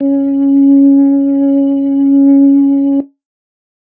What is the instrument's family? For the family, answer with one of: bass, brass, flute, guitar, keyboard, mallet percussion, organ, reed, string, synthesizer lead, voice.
organ